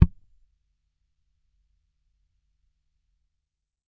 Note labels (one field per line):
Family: bass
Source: electronic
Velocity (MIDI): 25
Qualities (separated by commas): percussive